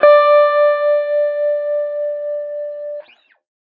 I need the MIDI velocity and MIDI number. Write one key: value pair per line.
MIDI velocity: 25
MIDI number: 74